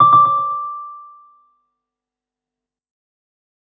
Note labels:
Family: keyboard; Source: electronic; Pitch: D6; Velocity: 75; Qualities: fast decay, tempo-synced

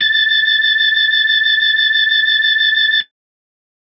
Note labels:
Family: organ; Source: electronic; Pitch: A6; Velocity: 50; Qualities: distorted

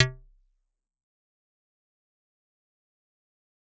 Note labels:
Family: mallet percussion; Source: acoustic; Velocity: 127; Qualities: fast decay, percussive

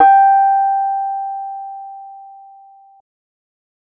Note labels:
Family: keyboard; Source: electronic; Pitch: G5; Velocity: 100

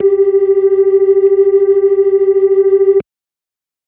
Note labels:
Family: organ; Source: electronic; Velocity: 75; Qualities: dark

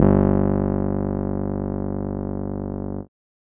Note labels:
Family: keyboard; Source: electronic; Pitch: G1; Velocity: 100

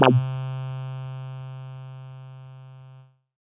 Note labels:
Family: bass; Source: synthesizer; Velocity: 25; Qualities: distorted

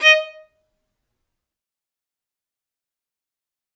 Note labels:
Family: string; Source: acoustic; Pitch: D#5; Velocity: 127; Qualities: bright, fast decay, percussive, reverb

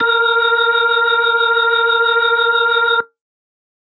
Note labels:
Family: organ; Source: electronic; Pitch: A#4; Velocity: 25; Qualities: bright

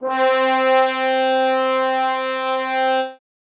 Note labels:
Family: brass; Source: acoustic; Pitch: C4; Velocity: 100; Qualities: reverb

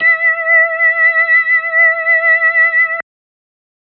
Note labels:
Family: organ; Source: electronic; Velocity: 25

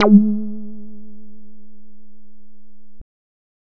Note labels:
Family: bass; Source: synthesizer; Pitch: G#3; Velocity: 25; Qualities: distorted

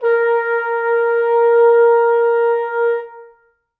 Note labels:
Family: brass; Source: acoustic; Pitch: A#4; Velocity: 50; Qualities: reverb

